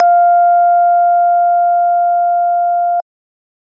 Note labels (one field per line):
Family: organ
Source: electronic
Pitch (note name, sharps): F5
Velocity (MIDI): 25